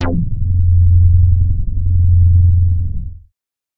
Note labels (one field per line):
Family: bass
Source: synthesizer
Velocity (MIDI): 75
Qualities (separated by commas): distorted